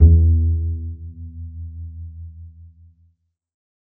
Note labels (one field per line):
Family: string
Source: acoustic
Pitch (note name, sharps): E2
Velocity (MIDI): 75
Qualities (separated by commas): dark, reverb